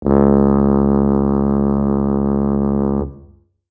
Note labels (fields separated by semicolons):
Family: brass; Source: acoustic; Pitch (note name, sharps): C#2; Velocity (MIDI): 75